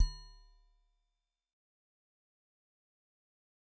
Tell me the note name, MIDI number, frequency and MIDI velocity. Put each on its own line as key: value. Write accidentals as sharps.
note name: D1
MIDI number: 26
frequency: 36.71 Hz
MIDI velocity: 50